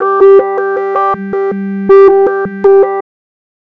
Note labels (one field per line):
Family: bass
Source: synthesizer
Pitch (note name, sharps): G4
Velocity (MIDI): 100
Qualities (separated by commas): tempo-synced